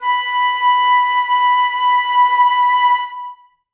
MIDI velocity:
75